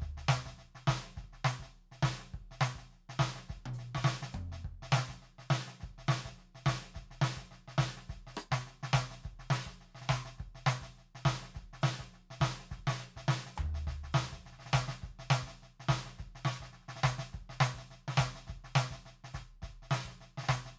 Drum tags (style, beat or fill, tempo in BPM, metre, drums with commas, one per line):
New Orleans shuffle
beat
104 BPM
4/4
hi-hat pedal, snare, cross-stick, high tom, mid tom, floor tom, kick